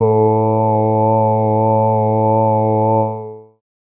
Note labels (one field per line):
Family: voice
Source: synthesizer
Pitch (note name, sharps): A2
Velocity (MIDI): 25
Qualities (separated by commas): long release